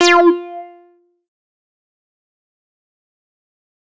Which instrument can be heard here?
synthesizer bass